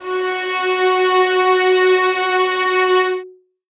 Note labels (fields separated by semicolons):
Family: string; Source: acoustic; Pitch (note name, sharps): F#4; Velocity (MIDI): 50; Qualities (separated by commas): reverb